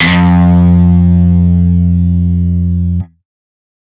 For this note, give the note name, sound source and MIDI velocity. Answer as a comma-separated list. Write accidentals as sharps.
F2, electronic, 127